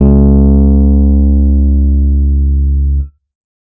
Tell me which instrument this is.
electronic keyboard